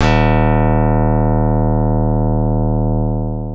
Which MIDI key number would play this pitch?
27